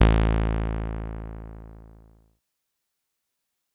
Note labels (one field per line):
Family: bass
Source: synthesizer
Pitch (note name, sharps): A1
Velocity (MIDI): 127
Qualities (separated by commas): bright, distorted, fast decay